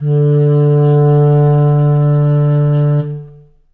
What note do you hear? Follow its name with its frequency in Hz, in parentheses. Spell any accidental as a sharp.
D3 (146.8 Hz)